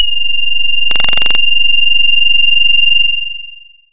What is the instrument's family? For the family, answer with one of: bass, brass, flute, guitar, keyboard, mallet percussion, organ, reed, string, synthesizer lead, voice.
voice